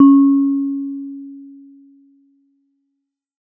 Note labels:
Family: mallet percussion; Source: acoustic; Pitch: C#4; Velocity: 25; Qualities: dark

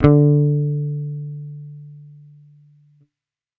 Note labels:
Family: bass; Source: electronic; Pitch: D3; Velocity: 100

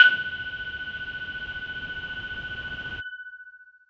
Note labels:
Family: voice; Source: synthesizer; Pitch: F#6; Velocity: 50; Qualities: distorted, long release

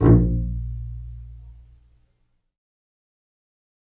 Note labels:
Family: string; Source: acoustic; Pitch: A#1; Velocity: 25; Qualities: fast decay, reverb

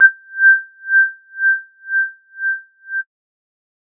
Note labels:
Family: bass; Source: synthesizer; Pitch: G6; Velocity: 50; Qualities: distorted

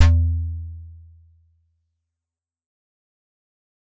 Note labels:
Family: keyboard; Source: acoustic; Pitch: E2; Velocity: 75; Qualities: fast decay

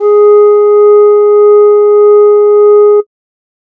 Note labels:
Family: flute; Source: synthesizer; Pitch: G#4; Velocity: 75

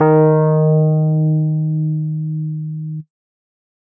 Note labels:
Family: keyboard; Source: electronic; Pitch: D#3; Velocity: 50

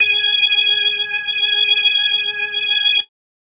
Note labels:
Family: organ; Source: electronic; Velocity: 100; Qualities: bright

